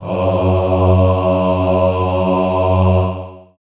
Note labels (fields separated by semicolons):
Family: voice; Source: acoustic; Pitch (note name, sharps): F#2; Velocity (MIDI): 75; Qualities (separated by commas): long release, reverb